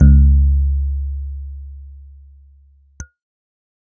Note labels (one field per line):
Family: keyboard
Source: electronic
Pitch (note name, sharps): C#2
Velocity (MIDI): 50